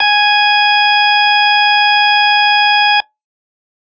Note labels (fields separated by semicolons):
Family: organ; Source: electronic; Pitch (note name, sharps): G#5; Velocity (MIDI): 50; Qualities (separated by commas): bright